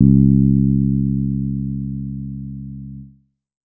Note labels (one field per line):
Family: bass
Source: synthesizer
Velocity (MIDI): 50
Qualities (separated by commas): dark